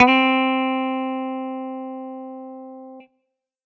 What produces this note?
electronic guitar